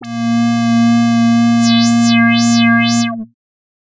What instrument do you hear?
synthesizer bass